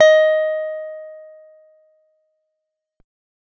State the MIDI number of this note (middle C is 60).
75